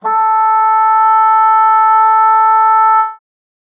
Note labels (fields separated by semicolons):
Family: reed; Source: acoustic; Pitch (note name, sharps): A4; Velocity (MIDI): 100